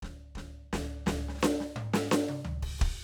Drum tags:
rock
fill
86 BPM
4/4
crash, hi-hat pedal, snare, high tom, mid tom, floor tom, kick

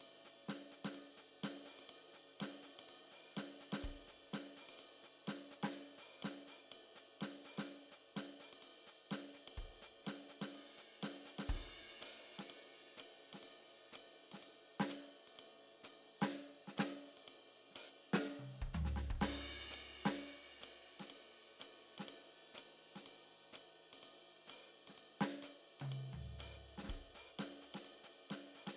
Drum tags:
jazz
beat
125 BPM
4/4
ride, hi-hat pedal, snare, high tom, floor tom, kick

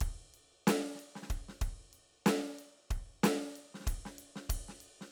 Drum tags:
hip-hop
beat
94 BPM
4/4
ride, snare, kick

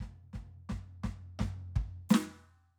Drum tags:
rock
fill
86 BPM
4/4
hi-hat pedal, snare, floor tom, kick

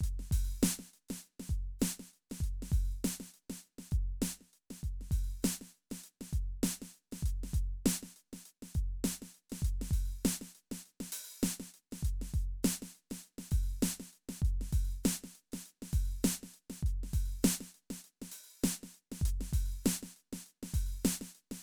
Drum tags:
funk
beat
100 BPM
4/4
closed hi-hat, open hi-hat, hi-hat pedal, snare, kick

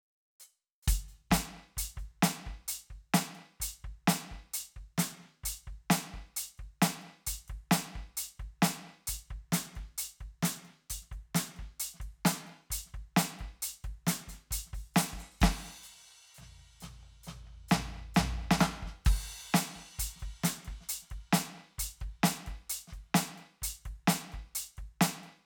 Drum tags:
pop
beat
132 BPM
4/4
crash, closed hi-hat, open hi-hat, hi-hat pedal, snare, floor tom, kick

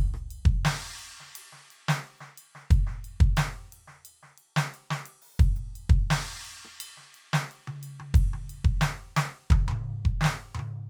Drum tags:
rock
beat
88 BPM
4/4
crash, ride, ride bell, closed hi-hat, open hi-hat, hi-hat pedal, snare, cross-stick, high tom, mid tom, kick

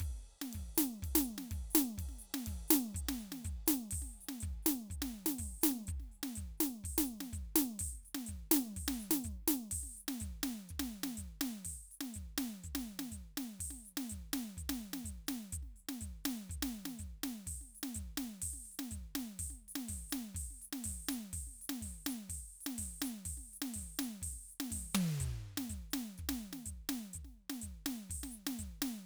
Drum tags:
calypso
beat
124 BPM
4/4
ride, closed hi-hat, open hi-hat, hi-hat pedal, snare, high tom, kick

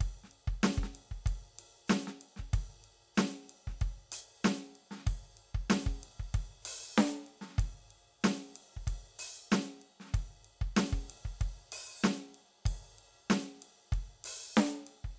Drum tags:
funk
beat
95 BPM
4/4
ride, closed hi-hat, open hi-hat, hi-hat pedal, snare, kick

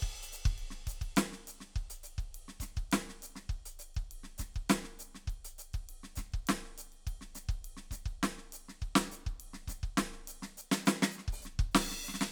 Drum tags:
rock
beat
102 BPM
3/4
crash, ride, closed hi-hat, open hi-hat, hi-hat pedal, snare, kick

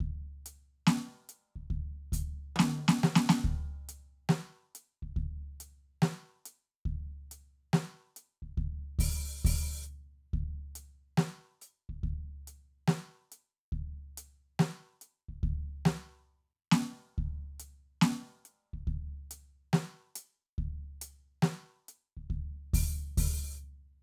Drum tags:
hip-hop
beat
70 BPM
4/4
crash, ride, closed hi-hat, open hi-hat, hi-hat pedal, snare, high tom, kick

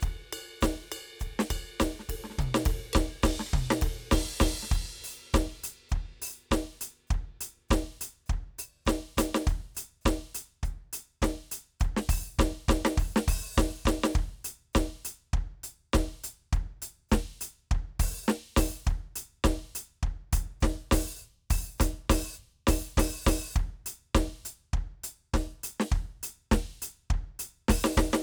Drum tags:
rock
beat
102 BPM
4/4
crash, ride, ride bell, closed hi-hat, open hi-hat, hi-hat pedal, percussion, snare, cross-stick, mid tom, kick

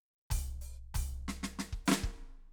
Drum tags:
funk
fill
95 BPM
4/4
closed hi-hat, open hi-hat, hi-hat pedal, snare, floor tom, kick

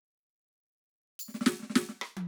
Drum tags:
soul
fill
105 BPM
4/4
percussion, snare, high tom

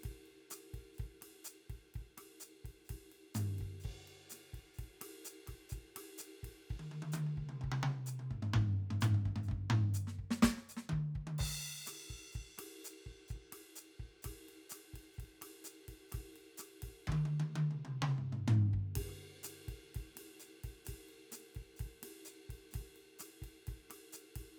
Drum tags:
bossa nova
beat
127 BPM
4/4
crash, ride, hi-hat pedal, snare, cross-stick, high tom, mid tom, floor tom, kick

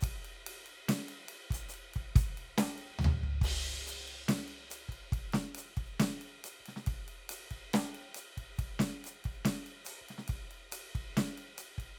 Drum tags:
half-time rock
beat
140 BPM
4/4
crash, ride, closed hi-hat, hi-hat pedal, snare, floor tom, kick

